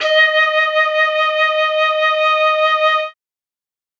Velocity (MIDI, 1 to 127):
127